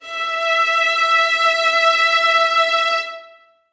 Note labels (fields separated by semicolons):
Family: string; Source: acoustic; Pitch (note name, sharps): E5; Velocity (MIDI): 50; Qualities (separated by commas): bright, reverb